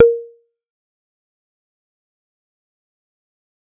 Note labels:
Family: bass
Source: synthesizer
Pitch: A#4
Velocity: 127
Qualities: fast decay, percussive

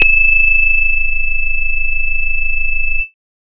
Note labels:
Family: bass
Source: synthesizer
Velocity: 75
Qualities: bright, distorted, multiphonic, tempo-synced

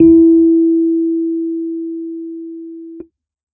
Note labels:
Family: keyboard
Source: electronic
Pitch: E4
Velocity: 50

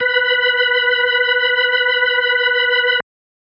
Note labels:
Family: organ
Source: electronic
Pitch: B4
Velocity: 50

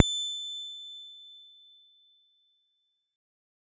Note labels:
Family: guitar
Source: electronic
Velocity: 75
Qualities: bright, reverb

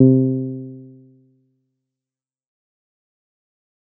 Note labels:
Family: bass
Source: synthesizer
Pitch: C3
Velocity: 50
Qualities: dark, fast decay

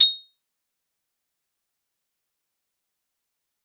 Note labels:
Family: mallet percussion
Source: acoustic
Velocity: 25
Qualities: bright, fast decay, percussive

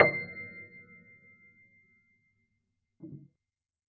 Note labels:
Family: keyboard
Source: acoustic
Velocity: 25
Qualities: fast decay, percussive, reverb

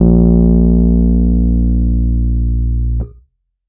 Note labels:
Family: keyboard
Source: electronic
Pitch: A#1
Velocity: 75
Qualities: dark, distorted

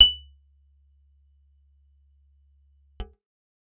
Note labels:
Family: guitar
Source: acoustic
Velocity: 100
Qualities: bright, percussive

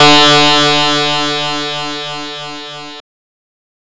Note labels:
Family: guitar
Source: synthesizer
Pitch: D3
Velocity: 127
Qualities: bright, distorted

